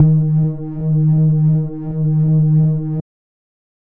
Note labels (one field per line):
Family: bass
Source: synthesizer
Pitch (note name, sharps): D#3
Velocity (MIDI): 50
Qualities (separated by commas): dark